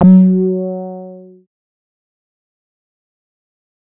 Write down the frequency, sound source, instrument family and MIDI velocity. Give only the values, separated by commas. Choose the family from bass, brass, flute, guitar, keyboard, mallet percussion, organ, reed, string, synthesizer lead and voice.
185 Hz, synthesizer, bass, 100